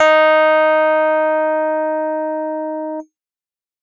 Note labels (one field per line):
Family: keyboard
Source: electronic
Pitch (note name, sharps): D#4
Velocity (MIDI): 127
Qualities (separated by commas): distorted